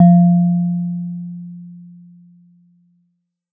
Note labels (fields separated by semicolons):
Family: mallet percussion; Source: acoustic; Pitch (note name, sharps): F3; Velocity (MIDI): 25; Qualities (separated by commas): dark